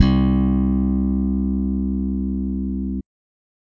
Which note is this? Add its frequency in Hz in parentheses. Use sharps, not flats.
C2 (65.41 Hz)